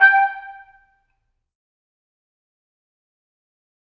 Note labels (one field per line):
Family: brass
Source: acoustic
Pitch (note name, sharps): G5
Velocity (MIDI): 25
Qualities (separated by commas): fast decay, percussive, reverb